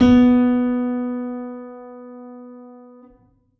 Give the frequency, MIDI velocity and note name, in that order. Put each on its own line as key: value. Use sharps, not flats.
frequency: 246.9 Hz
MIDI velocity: 127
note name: B3